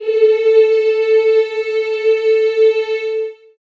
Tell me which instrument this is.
acoustic voice